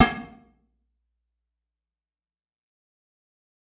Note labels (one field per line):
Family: guitar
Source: electronic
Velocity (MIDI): 127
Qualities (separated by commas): bright, fast decay, percussive, reverb